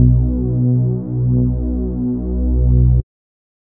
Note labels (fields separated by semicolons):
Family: bass; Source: synthesizer; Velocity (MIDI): 50; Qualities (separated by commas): dark